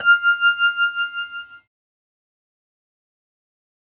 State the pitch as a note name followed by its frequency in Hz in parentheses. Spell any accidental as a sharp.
F6 (1397 Hz)